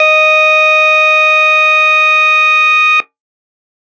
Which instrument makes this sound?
electronic organ